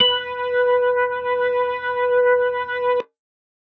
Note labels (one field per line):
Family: organ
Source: electronic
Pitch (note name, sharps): B4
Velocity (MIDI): 100